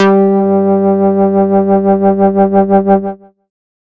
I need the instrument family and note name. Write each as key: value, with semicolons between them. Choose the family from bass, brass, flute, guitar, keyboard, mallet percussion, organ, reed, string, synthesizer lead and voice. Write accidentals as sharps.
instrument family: bass; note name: G3